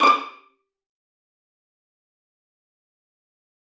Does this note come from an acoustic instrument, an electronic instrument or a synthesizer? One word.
acoustic